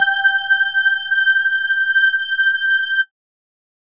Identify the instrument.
electronic mallet percussion instrument